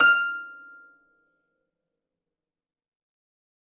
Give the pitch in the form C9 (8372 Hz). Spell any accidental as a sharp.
F6 (1397 Hz)